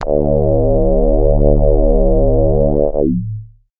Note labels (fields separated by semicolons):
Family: bass; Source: synthesizer; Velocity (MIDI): 127; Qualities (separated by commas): distorted, long release, multiphonic